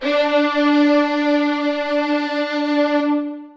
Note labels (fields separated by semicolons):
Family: string; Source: acoustic; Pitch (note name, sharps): D4; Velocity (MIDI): 127; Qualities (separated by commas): long release, reverb